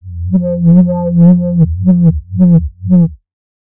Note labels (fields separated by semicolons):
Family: bass; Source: synthesizer; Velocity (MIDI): 25; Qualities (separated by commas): distorted, non-linear envelope